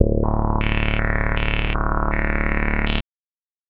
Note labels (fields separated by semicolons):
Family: bass; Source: synthesizer; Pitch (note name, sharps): D0; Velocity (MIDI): 50; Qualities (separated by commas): tempo-synced